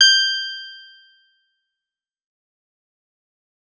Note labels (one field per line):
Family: guitar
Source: electronic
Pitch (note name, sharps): G6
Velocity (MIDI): 127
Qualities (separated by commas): bright, fast decay